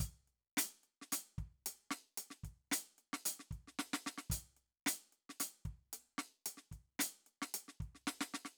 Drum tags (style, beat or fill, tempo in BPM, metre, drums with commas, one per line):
funk
beat
112 BPM
4/4
closed hi-hat, snare, kick